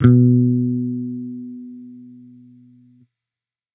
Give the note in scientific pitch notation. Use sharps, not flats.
B2